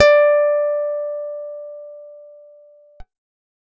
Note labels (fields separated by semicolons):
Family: guitar; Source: acoustic; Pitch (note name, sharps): D5; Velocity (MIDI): 50